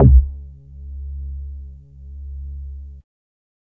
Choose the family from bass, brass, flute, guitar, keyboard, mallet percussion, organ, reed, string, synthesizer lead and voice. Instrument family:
bass